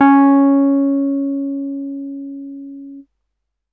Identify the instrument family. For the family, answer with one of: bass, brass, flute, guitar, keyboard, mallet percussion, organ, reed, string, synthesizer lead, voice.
keyboard